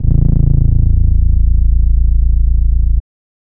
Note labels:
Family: bass; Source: synthesizer; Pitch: A0; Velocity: 50; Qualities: dark, distorted, non-linear envelope

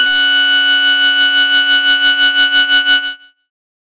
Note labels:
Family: bass; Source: synthesizer; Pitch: F#6; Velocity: 75

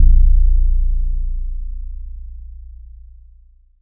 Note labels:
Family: mallet percussion; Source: electronic; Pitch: A#0; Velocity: 25; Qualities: long release

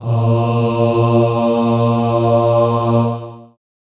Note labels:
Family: voice; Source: acoustic; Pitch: A#2; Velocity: 50; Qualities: long release, reverb

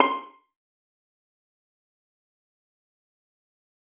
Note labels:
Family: string; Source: acoustic; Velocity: 75; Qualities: fast decay, percussive, reverb

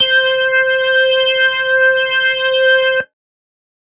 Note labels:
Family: organ; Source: electronic; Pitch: C5; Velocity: 75

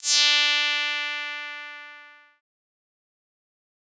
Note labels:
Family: bass; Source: synthesizer; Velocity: 100; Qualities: bright, distorted, fast decay

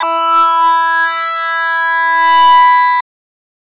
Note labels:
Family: voice; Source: synthesizer; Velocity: 50; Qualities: bright, distorted

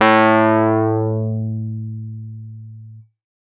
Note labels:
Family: keyboard; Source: electronic; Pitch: A2; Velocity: 100; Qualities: distorted

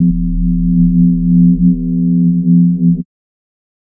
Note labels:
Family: mallet percussion; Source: synthesizer; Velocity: 25; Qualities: multiphonic, non-linear envelope

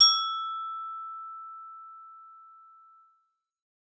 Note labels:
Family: bass; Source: synthesizer; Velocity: 50; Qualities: distorted

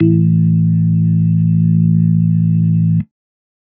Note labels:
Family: organ; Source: electronic; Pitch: A1; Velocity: 127; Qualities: dark

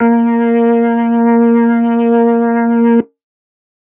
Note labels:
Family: organ; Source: electronic; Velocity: 100; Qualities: distorted

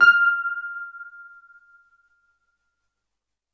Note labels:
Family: keyboard; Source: electronic; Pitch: F6; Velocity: 100

